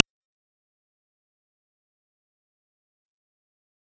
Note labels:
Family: bass; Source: synthesizer; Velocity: 50; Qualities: fast decay, percussive

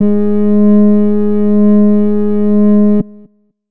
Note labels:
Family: flute; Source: acoustic; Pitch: G#3; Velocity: 25; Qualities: dark

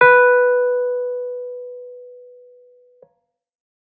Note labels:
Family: keyboard; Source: electronic; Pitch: B4; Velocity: 100

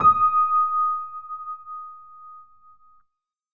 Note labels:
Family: keyboard; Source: electronic; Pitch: D#6; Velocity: 50

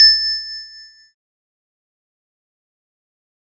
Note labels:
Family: keyboard; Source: electronic; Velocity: 127; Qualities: fast decay, percussive, reverb

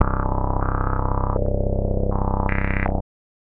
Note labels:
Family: bass; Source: synthesizer; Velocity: 75; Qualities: tempo-synced

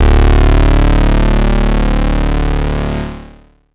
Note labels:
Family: bass; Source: synthesizer; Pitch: D1; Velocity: 100; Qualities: bright, distorted, long release

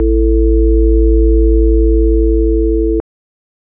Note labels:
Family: organ; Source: electronic; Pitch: A1; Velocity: 75

